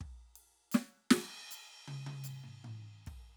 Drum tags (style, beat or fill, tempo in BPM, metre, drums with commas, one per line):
country
beat
78 BPM
4/4
crash, ride, percussion, snare, mid tom, floor tom, kick